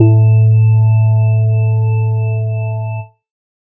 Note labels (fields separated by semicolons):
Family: organ; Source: electronic; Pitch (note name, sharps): A2; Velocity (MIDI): 25; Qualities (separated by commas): dark